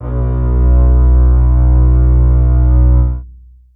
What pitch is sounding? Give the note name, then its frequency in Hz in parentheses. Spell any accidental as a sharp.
B1 (61.74 Hz)